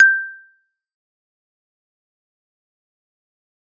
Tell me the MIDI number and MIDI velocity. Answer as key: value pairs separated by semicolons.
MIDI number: 91; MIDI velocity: 25